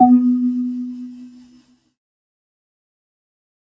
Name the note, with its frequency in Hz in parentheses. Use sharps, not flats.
B3 (246.9 Hz)